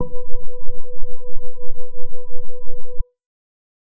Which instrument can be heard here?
electronic keyboard